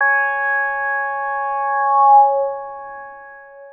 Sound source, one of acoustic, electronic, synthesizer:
synthesizer